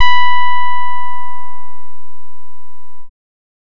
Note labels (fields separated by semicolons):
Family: bass; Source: synthesizer; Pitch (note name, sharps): B5; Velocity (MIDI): 127; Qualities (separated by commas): distorted